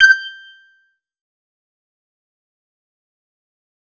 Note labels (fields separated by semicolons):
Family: bass; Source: synthesizer; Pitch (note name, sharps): G6; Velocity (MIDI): 100; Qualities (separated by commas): distorted, fast decay, percussive